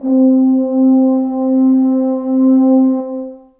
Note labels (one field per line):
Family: brass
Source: acoustic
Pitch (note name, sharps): C4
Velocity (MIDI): 25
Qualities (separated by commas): dark, long release, reverb